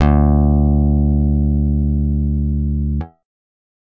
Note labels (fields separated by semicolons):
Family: guitar; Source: acoustic; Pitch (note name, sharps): D2; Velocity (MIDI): 50